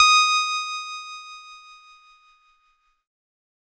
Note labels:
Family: keyboard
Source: electronic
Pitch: D#6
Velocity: 75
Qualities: bright, distorted

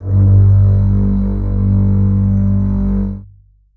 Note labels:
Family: string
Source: acoustic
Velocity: 25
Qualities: long release, reverb

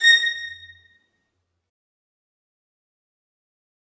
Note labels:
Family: string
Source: acoustic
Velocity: 75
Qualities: bright, fast decay, percussive, reverb

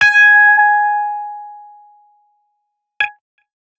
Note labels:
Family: guitar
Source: electronic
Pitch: G#5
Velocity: 127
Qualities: distorted

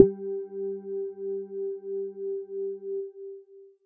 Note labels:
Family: mallet percussion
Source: electronic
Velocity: 50

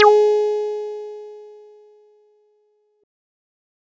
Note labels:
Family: bass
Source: synthesizer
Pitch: G#4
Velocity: 100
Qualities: bright, distorted

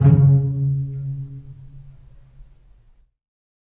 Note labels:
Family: string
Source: acoustic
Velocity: 25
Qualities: dark, reverb

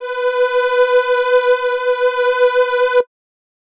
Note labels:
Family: reed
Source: acoustic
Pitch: B4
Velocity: 100

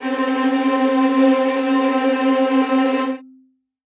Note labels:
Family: string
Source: acoustic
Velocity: 100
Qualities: bright, non-linear envelope, reverb

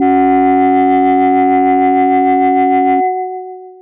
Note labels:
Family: mallet percussion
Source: electronic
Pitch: F#2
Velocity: 127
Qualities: long release

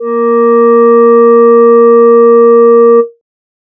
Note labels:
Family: voice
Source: synthesizer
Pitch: A#3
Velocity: 25

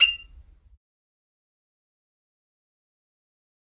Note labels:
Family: string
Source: acoustic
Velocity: 25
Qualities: fast decay, percussive, reverb

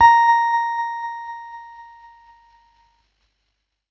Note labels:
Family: keyboard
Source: electronic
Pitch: A#5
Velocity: 50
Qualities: distorted, tempo-synced

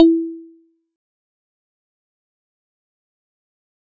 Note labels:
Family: mallet percussion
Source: acoustic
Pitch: E4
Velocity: 25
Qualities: fast decay, percussive

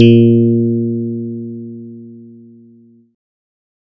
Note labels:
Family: bass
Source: synthesizer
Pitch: A#2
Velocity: 50

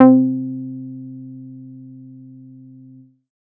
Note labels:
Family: bass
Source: synthesizer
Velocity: 75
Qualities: dark

